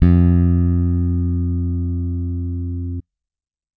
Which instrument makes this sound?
electronic bass